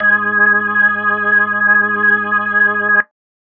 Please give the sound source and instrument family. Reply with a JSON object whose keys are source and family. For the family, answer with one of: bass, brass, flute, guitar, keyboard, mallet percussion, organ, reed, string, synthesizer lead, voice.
{"source": "electronic", "family": "organ"}